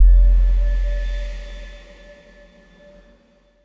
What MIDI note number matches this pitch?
29